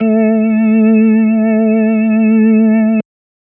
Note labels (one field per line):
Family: organ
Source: electronic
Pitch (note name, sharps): A3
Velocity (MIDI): 127